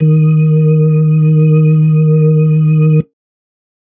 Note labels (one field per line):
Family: organ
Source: electronic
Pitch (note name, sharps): D#3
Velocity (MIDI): 50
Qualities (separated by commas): dark